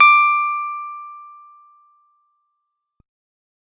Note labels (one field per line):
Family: guitar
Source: electronic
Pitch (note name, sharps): D6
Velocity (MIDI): 25